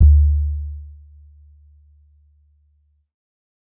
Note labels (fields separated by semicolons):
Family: keyboard; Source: electronic; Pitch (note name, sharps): D2; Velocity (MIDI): 100; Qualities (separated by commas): dark